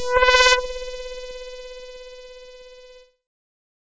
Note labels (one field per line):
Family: keyboard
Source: synthesizer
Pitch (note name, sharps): B4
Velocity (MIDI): 75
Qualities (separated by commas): bright, distorted